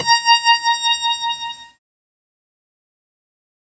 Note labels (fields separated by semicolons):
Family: keyboard; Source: synthesizer; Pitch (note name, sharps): A#5; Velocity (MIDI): 50; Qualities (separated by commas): bright, distorted, fast decay